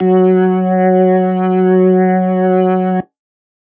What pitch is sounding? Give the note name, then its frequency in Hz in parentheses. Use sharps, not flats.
F#3 (185 Hz)